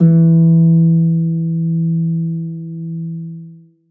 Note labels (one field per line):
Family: string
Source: acoustic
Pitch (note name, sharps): E3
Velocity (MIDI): 100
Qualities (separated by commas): long release, reverb